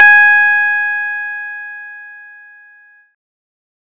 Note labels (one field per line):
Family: bass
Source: synthesizer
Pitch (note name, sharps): G#5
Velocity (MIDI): 100